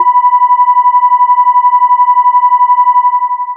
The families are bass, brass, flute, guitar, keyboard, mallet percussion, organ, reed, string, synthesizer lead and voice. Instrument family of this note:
bass